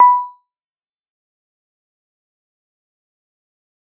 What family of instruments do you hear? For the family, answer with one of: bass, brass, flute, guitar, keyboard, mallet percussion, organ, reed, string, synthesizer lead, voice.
mallet percussion